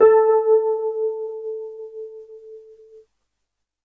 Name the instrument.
electronic keyboard